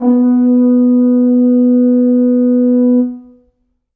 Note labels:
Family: brass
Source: acoustic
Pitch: B3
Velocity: 25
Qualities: dark, reverb

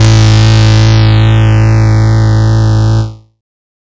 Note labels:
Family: bass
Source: synthesizer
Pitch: A1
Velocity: 127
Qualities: bright, distorted, non-linear envelope

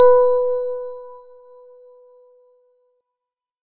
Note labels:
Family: organ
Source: electronic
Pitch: B4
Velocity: 25

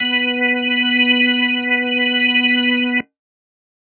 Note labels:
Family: organ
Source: electronic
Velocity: 75

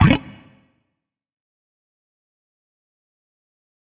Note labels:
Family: guitar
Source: electronic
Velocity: 127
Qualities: distorted, fast decay, percussive

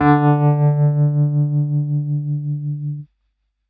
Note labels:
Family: keyboard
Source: electronic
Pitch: D3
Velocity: 100

